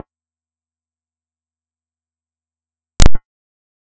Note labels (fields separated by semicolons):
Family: bass; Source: synthesizer; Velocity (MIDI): 127; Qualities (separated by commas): percussive, reverb